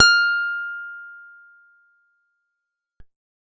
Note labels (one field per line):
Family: guitar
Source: acoustic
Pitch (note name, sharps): F6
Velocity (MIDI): 75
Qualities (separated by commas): fast decay